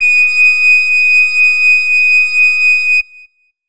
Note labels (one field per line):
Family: flute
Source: acoustic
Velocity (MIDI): 25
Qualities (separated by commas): bright